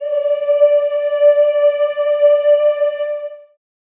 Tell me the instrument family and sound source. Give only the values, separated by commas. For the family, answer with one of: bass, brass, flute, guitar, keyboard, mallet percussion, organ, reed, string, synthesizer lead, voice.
voice, acoustic